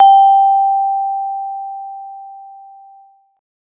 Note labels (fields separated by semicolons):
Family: mallet percussion; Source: acoustic; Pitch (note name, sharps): G5; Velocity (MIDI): 25